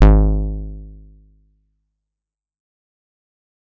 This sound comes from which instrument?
electronic guitar